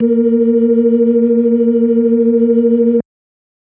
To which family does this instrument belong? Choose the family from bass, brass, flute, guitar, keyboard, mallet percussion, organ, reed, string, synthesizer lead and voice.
organ